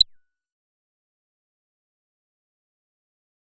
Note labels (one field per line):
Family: bass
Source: synthesizer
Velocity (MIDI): 75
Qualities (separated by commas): fast decay, percussive